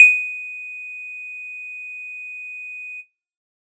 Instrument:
synthesizer bass